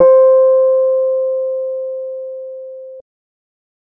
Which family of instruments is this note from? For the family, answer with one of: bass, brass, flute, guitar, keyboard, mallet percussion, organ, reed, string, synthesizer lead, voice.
keyboard